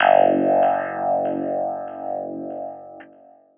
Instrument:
electronic keyboard